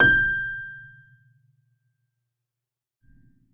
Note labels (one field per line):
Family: keyboard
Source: acoustic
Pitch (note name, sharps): G6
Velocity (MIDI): 100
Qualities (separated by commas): reverb